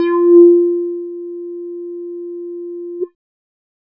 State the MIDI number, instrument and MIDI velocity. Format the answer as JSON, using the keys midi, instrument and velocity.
{"midi": 65, "instrument": "synthesizer bass", "velocity": 50}